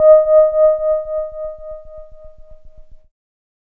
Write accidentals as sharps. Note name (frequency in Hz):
D#5 (622.3 Hz)